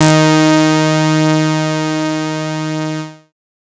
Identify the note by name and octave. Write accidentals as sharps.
D#3